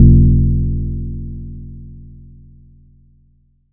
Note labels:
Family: mallet percussion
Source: acoustic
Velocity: 127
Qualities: multiphonic

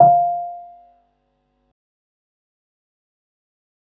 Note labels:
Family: keyboard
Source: electronic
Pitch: F5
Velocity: 25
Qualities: fast decay, percussive

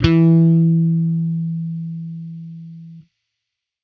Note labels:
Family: bass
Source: electronic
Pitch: E3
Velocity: 100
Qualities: distorted

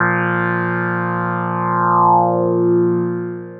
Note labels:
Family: synthesizer lead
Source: synthesizer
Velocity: 25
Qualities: long release

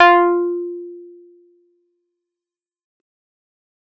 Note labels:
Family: keyboard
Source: electronic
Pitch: F4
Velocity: 100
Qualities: distorted, fast decay

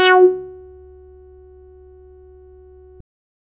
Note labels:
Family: bass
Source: synthesizer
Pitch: F#4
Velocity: 75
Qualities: distorted, percussive

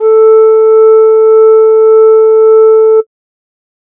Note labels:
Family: flute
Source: synthesizer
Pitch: A4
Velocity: 50

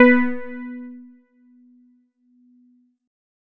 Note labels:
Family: keyboard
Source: electronic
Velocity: 127

